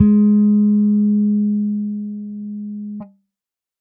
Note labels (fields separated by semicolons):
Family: bass; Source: electronic; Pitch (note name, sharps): G#3; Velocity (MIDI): 25